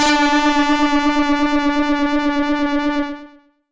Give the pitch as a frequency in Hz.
293.7 Hz